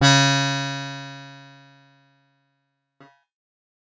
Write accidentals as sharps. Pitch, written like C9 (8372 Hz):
C#3 (138.6 Hz)